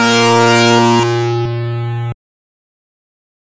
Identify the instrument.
synthesizer bass